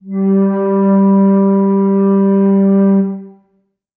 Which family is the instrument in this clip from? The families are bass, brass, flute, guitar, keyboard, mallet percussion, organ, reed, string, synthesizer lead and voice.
flute